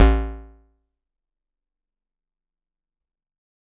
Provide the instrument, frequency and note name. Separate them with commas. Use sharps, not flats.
electronic guitar, 55 Hz, A1